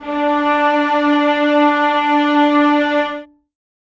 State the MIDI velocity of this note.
50